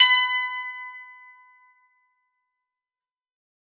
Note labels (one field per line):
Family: guitar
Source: acoustic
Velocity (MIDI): 100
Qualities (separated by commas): bright, fast decay